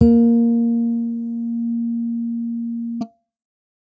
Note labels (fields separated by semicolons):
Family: bass; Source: electronic; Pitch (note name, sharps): A#3; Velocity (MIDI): 25